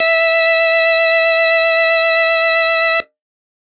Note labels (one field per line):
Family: organ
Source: electronic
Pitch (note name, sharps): E5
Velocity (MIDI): 75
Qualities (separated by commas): bright